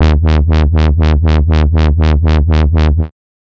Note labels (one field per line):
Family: bass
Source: synthesizer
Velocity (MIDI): 75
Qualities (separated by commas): bright, distorted, tempo-synced